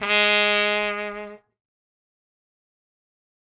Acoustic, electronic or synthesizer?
acoustic